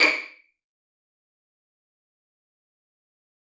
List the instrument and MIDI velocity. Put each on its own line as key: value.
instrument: acoustic string instrument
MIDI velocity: 100